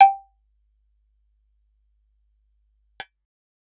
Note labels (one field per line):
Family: bass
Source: synthesizer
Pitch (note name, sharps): G5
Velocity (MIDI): 100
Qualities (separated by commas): percussive